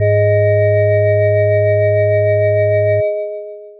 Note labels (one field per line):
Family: mallet percussion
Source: electronic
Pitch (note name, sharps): G#2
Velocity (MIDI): 50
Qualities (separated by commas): long release